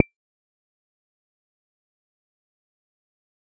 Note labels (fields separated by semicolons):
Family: bass; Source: synthesizer; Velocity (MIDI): 75; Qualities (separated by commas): fast decay, percussive